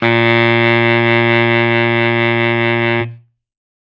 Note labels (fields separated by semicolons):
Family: reed; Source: acoustic; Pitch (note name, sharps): A#2; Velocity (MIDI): 100; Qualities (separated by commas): bright